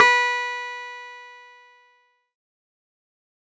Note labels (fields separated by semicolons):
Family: keyboard; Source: electronic; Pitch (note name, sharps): B4; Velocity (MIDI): 50; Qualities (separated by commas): distorted, fast decay